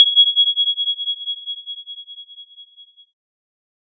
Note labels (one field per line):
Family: keyboard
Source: synthesizer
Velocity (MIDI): 75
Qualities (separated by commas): bright